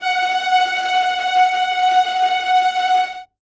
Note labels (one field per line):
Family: string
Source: acoustic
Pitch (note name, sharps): F#5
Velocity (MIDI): 100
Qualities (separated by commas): bright, non-linear envelope, reverb